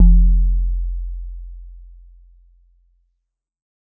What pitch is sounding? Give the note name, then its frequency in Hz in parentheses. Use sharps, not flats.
F1 (43.65 Hz)